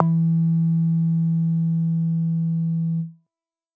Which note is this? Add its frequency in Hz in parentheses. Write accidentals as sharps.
E3 (164.8 Hz)